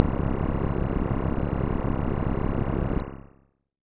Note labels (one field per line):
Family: bass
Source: synthesizer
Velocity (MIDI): 100